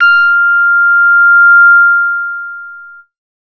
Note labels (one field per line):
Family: bass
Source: synthesizer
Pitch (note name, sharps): F6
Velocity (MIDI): 25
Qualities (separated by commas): distorted